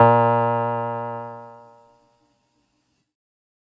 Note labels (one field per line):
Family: keyboard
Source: electronic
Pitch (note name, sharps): A#2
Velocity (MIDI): 25